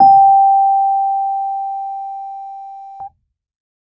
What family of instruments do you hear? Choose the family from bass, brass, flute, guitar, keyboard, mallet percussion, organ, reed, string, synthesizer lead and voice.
keyboard